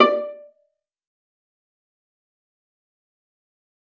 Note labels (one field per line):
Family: string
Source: acoustic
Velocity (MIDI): 127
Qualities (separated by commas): fast decay, percussive, reverb